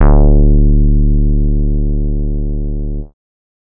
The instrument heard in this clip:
synthesizer bass